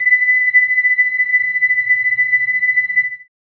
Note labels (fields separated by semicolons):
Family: keyboard; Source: synthesizer; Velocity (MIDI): 75; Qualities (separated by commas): bright